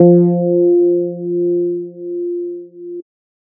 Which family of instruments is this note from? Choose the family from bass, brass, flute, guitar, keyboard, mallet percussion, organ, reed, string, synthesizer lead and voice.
bass